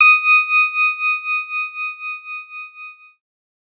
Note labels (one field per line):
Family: keyboard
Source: electronic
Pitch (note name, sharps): D#6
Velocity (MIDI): 25